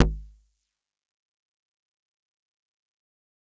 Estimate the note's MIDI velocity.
25